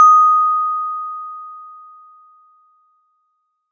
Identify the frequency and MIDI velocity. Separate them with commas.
1245 Hz, 25